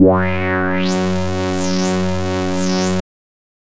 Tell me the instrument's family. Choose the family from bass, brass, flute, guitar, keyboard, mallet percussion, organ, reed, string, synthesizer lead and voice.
bass